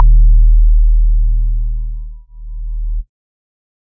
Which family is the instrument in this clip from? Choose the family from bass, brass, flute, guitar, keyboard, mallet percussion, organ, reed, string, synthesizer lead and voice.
organ